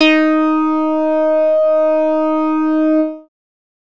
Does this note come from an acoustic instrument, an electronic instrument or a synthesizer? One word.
synthesizer